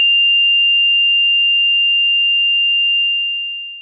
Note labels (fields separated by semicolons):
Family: synthesizer lead; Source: synthesizer; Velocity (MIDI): 127; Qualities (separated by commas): bright, long release